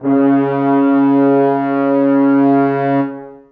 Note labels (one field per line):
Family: brass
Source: acoustic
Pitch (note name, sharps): C#3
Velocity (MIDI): 100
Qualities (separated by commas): long release, reverb